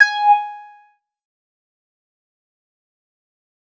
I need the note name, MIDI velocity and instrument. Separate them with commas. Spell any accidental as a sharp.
G#5, 50, synthesizer bass